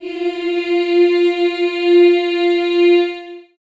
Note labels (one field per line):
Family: voice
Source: acoustic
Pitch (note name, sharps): F4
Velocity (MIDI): 127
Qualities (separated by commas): long release, reverb